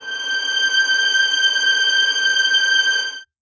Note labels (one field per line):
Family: string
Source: acoustic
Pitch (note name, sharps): G6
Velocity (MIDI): 75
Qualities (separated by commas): reverb